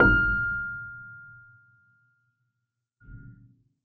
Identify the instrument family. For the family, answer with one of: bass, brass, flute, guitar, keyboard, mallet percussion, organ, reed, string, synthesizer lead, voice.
keyboard